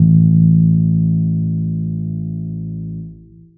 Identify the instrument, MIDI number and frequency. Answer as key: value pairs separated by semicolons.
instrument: acoustic keyboard; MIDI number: 33; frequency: 55 Hz